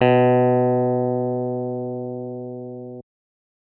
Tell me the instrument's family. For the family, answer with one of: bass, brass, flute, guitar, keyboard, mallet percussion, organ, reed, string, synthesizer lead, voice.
keyboard